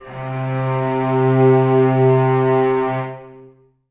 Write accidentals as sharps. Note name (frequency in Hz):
C3 (130.8 Hz)